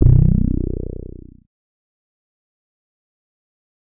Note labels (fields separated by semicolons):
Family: bass; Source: synthesizer; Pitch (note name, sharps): B0; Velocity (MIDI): 50; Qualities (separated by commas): distorted, fast decay